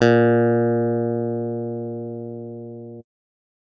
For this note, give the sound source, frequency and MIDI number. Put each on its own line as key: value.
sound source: electronic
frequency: 116.5 Hz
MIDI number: 46